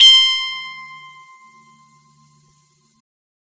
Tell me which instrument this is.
electronic guitar